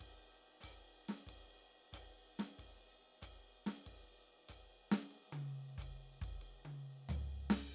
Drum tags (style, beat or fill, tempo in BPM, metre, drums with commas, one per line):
jazz
beat
93 BPM
4/4
crash, ride, hi-hat pedal, snare, high tom, floor tom, kick